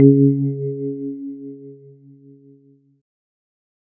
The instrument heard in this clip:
electronic keyboard